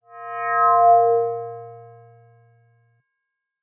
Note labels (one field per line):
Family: mallet percussion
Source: electronic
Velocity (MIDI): 50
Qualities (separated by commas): bright